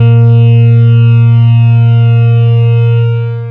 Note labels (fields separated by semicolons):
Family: bass; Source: synthesizer; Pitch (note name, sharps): A#2; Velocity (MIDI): 100; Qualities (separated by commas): long release